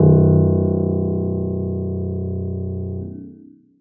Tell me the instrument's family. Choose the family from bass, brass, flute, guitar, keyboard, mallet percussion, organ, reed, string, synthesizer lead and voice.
keyboard